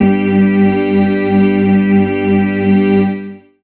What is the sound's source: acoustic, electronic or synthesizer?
electronic